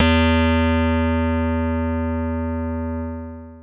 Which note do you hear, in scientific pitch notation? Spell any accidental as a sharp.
E2